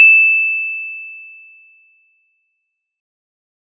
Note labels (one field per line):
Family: keyboard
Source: electronic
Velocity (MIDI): 127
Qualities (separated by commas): bright, distorted